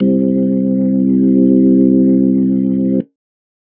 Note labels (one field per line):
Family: organ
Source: electronic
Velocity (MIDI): 50